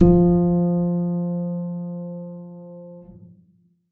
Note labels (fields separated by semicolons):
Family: keyboard; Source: acoustic; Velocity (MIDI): 50; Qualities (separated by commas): dark, reverb